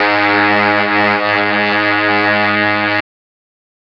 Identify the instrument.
electronic brass instrument